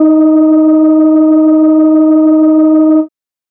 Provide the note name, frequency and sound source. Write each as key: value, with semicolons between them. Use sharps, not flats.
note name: D#4; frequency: 311.1 Hz; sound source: electronic